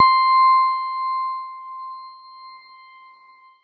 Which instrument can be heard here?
electronic keyboard